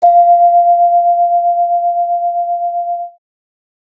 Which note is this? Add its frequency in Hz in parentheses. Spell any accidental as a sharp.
F5 (698.5 Hz)